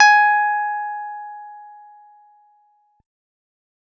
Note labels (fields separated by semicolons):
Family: guitar; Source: electronic; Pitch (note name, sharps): G#5; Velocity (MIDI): 75